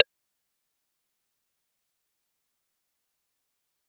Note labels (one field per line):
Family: mallet percussion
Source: electronic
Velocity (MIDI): 127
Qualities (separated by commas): fast decay, percussive